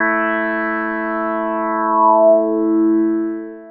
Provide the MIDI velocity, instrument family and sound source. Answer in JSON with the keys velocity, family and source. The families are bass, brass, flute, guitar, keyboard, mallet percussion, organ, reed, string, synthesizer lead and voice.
{"velocity": 25, "family": "synthesizer lead", "source": "synthesizer"}